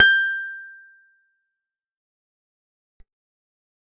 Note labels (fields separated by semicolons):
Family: guitar; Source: acoustic; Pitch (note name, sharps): G6; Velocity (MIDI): 127; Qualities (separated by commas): fast decay